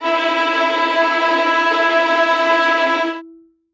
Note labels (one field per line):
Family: string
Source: acoustic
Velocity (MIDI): 100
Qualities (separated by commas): bright, non-linear envelope, reverb